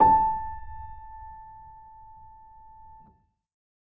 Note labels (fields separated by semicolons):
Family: keyboard; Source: acoustic; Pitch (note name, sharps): A5; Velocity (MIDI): 25; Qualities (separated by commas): reverb